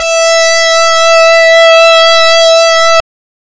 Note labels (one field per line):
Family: reed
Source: synthesizer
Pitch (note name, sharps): E5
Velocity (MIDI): 127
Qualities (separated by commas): distorted, non-linear envelope